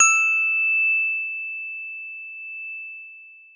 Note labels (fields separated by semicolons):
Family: mallet percussion; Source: acoustic; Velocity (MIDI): 100; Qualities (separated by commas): bright